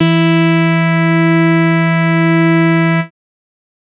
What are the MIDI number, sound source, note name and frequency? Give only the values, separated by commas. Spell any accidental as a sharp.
52, synthesizer, E3, 164.8 Hz